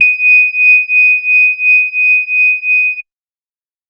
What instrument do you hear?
electronic organ